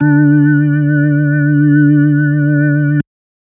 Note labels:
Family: organ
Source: electronic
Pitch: D3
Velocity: 25

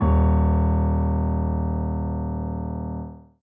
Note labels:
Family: keyboard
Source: acoustic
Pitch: D#1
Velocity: 50

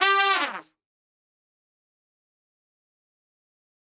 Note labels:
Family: brass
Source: acoustic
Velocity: 75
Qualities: bright, fast decay, reverb

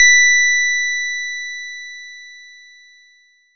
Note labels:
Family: bass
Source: synthesizer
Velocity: 25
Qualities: bright, distorted

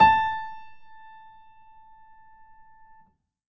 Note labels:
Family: keyboard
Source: acoustic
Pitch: A5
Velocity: 100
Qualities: reverb

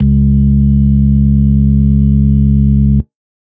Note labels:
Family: organ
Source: electronic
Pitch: C#2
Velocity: 75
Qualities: dark

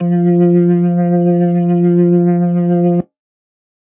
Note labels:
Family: organ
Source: electronic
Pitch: F3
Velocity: 100

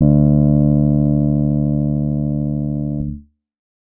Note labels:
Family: guitar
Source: electronic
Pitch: D2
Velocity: 25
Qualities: reverb

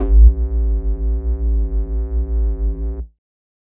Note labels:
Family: flute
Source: synthesizer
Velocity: 50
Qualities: distorted

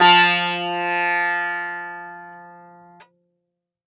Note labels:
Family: guitar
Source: acoustic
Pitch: F3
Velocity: 127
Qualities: bright, multiphonic, reverb

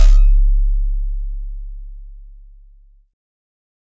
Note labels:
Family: keyboard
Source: synthesizer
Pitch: C#1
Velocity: 50

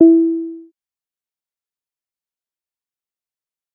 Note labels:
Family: bass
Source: synthesizer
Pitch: E4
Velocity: 75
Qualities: fast decay, percussive

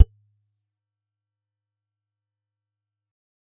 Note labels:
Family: guitar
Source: acoustic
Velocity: 127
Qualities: fast decay, percussive

